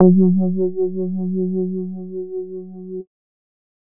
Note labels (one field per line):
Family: bass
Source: synthesizer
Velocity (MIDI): 50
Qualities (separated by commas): dark, distorted